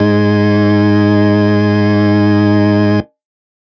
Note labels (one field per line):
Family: organ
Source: electronic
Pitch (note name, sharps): G#2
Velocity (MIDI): 127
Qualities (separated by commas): distorted